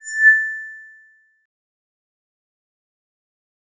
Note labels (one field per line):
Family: mallet percussion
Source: electronic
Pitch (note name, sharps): A6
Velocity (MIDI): 25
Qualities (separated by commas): bright, fast decay